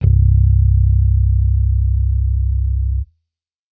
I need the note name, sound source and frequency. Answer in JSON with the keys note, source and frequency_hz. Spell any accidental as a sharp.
{"note": "C1", "source": "electronic", "frequency_hz": 32.7}